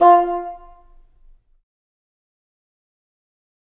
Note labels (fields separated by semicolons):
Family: reed; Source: acoustic; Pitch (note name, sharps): F4; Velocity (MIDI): 75; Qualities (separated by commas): fast decay, percussive, reverb